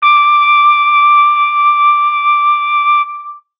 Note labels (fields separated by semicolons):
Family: brass; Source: acoustic; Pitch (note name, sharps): D6; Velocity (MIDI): 75